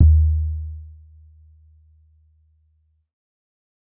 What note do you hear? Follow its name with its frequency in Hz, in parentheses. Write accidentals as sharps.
D#2 (77.78 Hz)